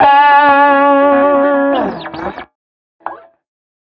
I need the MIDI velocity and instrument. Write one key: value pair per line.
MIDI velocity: 127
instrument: electronic guitar